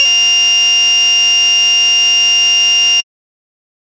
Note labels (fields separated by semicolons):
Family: bass; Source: synthesizer; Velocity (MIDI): 127; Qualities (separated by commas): bright, distorted